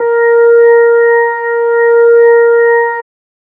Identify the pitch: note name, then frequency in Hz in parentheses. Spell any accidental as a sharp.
A#4 (466.2 Hz)